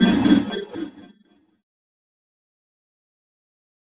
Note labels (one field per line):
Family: keyboard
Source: electronic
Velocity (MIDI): 50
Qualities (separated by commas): fast decay, non-linear envelope